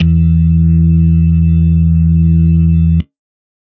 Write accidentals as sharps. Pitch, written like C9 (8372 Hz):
E2 (82.41 Hz)